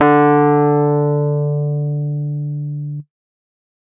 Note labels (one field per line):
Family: keyboard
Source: electronic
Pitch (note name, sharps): D3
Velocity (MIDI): 75